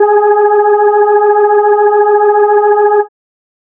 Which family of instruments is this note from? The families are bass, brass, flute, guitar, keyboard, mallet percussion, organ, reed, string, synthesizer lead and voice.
organ